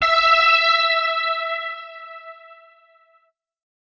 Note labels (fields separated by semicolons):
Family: guitar; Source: electronic; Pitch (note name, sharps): E5; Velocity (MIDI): 100